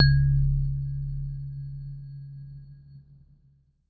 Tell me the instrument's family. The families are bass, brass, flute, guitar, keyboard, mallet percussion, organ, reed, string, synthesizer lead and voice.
keyboard